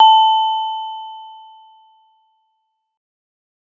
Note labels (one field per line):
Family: mallet percussion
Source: acoustic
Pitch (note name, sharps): A5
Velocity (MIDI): 25